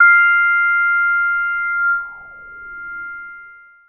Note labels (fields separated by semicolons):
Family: synthesizer lead; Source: synthesizer; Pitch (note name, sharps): F6; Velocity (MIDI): 100; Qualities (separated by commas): long release